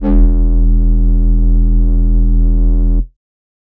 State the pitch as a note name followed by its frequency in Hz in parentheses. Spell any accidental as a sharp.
E1 (41.2 Hz)